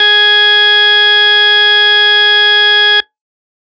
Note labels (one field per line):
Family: organ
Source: electronic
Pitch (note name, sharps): G#4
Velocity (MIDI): 127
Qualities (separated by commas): distorted